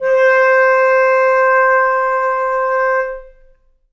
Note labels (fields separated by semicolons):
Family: reed; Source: acoustic; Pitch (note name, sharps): C5; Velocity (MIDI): 50; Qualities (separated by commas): long release, reverb